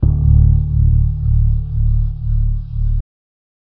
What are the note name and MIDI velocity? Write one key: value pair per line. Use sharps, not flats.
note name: D1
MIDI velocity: 127